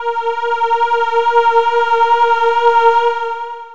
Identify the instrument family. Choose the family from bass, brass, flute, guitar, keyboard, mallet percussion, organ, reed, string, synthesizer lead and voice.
voice